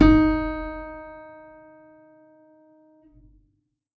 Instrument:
acoustic keyboard